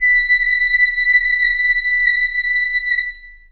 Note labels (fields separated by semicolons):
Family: reed; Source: acoustic; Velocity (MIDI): 100; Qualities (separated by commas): long release, reverb